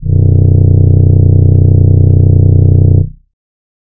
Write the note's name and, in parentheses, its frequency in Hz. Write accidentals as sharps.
B0 (30.87 Hz)